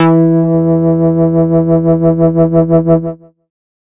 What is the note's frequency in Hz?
164.8 Hz